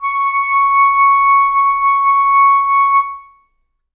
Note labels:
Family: reed; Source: acoustic; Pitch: C#6; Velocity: 50; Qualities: reverb

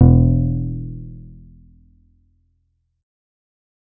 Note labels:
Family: bass; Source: synthesizer; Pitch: E1; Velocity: 25

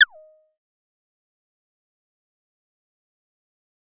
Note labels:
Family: bass; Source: synthesizer; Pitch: D#5; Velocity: 100; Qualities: distorted, fast decay, percussive

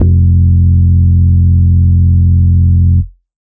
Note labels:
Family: organ; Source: electronic; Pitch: F1; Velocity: 75

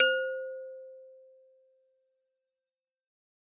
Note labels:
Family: mallet percussion; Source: acoustic; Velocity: 127; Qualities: fast decay

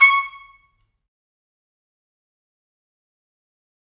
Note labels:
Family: brass; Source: acoustic; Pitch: C#6; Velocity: 50; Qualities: fast decay, percussive, reverb

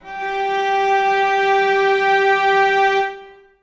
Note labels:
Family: string; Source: acoustic; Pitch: G4; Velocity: 25; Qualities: reverb

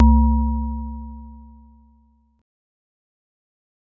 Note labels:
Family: mallet percussion; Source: acoustic; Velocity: 100; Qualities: dark, fast decay

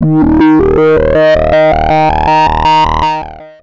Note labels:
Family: bass; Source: synthesizer; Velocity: 127; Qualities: distorted, long release, multiphonic, tempo-synced

